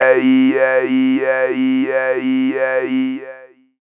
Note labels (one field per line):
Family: voice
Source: synthesizer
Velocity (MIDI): 100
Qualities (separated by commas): long release, non-linear envelope, tempo-synced